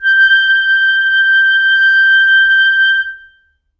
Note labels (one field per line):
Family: reed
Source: acoustic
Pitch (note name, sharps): G6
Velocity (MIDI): 50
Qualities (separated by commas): reverb